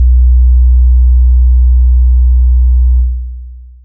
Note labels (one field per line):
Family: synthesizer lead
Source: synthesizer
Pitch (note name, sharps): B1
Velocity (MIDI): 25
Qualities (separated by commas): dark, long release